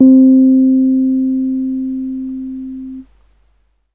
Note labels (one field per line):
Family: keyboard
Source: electronic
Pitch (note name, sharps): C4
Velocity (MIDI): 25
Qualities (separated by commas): dark